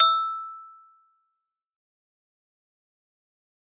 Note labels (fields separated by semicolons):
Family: mallet percussion; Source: acoustic; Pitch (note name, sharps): E6; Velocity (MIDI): 127; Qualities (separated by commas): fast decay, percussive